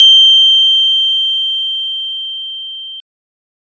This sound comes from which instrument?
electronic organ